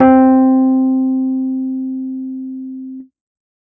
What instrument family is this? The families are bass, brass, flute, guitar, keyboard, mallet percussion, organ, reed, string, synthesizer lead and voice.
keyboard